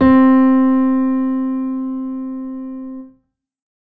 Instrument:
acoustic keyboard